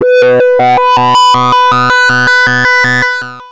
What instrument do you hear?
synthesizer bass